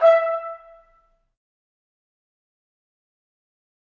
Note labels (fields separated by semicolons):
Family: brass; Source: acoustic; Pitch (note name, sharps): E5; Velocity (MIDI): 50; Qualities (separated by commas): fast decay, percussive, reverb